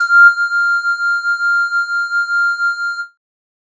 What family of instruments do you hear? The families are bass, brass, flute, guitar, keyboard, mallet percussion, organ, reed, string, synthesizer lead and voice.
flute